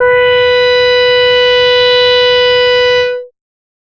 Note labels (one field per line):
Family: bass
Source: synthesizer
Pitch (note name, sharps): B4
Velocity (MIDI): 50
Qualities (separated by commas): bright, distorted